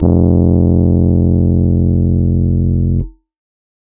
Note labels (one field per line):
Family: keyboard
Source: electronic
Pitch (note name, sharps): F1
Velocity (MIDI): 50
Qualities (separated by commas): distorted